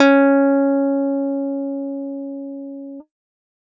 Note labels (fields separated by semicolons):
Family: guitar; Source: electronic; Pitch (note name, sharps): C#4; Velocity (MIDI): 127